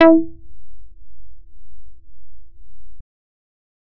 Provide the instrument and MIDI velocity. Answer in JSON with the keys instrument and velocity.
{"instrument": "synthesizer bass", "velocity": 100}